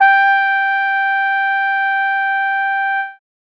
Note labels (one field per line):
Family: brass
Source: acoustic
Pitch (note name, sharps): G5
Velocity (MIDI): 50